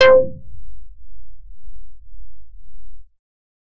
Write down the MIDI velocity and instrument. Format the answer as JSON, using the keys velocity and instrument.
{"velocity": 100, "instrument": "synthesizer bass"}